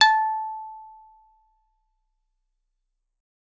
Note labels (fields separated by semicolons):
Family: guitar; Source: acoustic; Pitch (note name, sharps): A5; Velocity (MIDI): 100